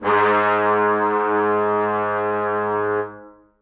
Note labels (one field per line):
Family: brass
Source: acoustic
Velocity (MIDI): 50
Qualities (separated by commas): reverb